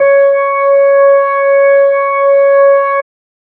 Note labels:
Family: organ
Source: electronic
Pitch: C#5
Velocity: 50

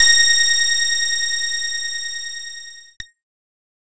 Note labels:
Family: keyboard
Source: electronic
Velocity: 127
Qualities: bright, distorted

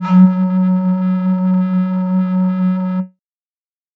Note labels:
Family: flute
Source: synthesizer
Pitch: F#3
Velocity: 50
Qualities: distorted

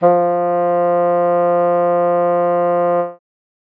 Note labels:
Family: reed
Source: acoustic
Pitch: F3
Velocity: 75

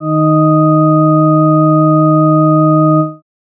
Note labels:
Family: organ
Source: electronic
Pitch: D#3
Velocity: 127

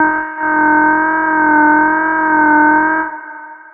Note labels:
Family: bass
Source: synthesizer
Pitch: D#4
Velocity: 25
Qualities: long release, reverb

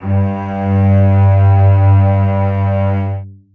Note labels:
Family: string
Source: acoustic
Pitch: G2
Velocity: 100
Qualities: reverb

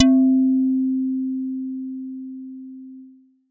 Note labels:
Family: bass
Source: synthesizer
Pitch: C4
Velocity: 100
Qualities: distorted

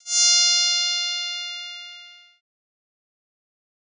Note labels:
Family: bass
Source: synthesizer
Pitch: F5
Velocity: 100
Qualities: bright, distorted, fast decay

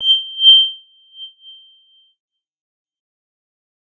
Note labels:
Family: bass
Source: synthesizer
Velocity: 75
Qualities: bright, fast decay

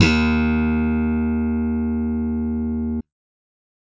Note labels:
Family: bass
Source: electronic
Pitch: D#2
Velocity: 100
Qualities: bright

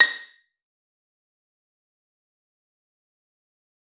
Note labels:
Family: string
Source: acoustic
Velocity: 100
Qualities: fast decay, percussive, reverb

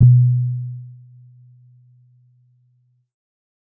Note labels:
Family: keyboard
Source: electronic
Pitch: B2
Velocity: 100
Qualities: dark

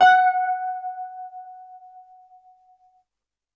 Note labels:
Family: keyboard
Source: electronic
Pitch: F#5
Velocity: 127

